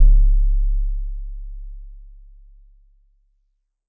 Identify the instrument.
acoustic mallet percussion instrument